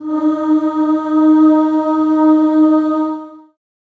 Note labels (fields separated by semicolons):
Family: voice; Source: acoustic; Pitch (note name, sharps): D#4; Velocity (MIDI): 50; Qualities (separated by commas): long release, reverb